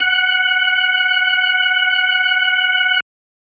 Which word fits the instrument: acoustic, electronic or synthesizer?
electronic